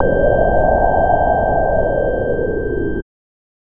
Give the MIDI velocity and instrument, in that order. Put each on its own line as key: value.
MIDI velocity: 50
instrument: synthesizer bass